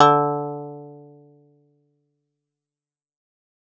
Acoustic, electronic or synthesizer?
acoustic